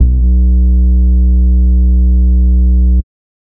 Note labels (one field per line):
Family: bass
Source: synthesizer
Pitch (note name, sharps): B1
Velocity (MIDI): 100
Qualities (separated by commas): dark, distorted, tempo-synced